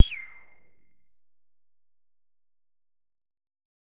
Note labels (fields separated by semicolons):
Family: bass; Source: synthesizer; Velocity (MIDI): 127; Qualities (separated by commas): distorted, percussive